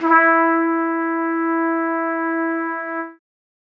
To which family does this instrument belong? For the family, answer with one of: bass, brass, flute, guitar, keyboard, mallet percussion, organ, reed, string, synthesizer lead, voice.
brass